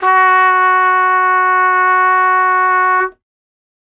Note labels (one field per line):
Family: brass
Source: acoustic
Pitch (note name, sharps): F#4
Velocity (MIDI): 25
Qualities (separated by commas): bright